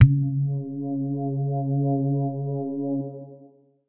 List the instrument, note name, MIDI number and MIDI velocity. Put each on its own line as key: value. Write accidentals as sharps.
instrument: electronic guitar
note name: C#3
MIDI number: 49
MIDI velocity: 25